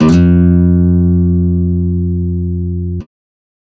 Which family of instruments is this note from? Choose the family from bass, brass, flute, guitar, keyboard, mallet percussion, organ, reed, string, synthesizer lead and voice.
guitar